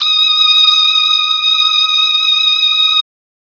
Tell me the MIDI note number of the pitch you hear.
87